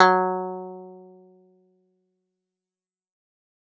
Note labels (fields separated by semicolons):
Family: guitar; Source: acoustic; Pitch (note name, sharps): F#3; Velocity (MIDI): 100; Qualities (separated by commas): fast decay, reverb